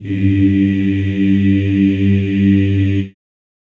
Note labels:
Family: voice; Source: acoustic; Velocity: 25; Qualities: reverb

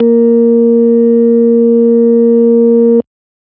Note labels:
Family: organ; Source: electronic; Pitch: A#3; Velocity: 75

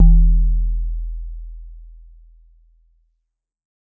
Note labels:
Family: mallet percussion; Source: acoustic; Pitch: E1; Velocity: 127; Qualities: dark

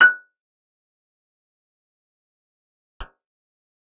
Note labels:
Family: guitar; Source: acoustic; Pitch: F#6; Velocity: 50; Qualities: fast decay, percussive, reverb

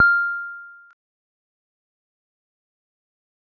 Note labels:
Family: guitar; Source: synthesizer; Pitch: F6; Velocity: 25; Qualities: dark, fast decay

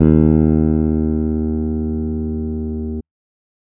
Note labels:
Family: bass; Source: electronic; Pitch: D#2; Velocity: 127

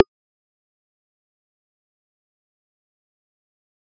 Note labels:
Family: mallet percussion; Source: acoustic; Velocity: 75; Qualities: fast decay, percussive

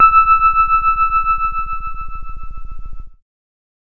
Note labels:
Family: keyboard; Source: electronic; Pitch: E6; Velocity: 25; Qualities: dark

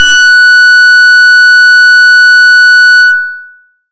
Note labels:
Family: bass; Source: synthesizer; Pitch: F#6; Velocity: 127; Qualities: bright, distorted, long release

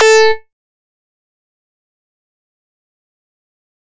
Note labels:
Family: bass; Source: synthesizer; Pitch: A4; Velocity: 127; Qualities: fast decay, percussive

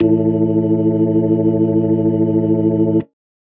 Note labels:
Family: organ; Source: electronic; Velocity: 127

